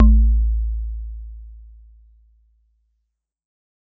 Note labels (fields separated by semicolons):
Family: mallet percussion; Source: acoustic; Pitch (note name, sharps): A1; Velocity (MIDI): 50; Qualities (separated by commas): dark